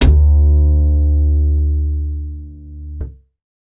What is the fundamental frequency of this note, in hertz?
73.42 Hz